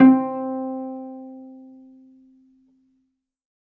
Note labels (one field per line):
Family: string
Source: acoustic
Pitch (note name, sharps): C4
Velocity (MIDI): 127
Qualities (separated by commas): dark, reverb